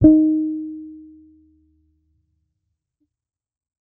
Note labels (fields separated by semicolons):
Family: bass; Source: electronic; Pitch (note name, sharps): D#4; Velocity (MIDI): 25